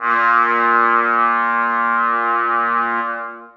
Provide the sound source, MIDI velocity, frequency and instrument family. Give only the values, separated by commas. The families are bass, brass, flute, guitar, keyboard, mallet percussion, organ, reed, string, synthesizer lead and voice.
acoustic, 75, 116.5 Hz, brass